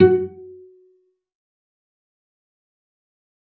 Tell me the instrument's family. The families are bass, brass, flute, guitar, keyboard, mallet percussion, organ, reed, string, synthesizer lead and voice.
string